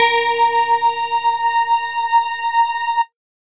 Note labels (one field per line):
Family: mallet percussion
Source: electronic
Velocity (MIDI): 25